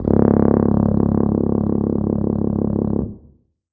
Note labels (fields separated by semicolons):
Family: brass; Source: acoustic; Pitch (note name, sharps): C#1; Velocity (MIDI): 50